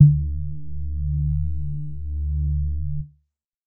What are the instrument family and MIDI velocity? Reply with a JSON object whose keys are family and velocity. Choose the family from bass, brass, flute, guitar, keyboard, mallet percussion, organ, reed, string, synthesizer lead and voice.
{"family": "keyboard", "velocity": 50}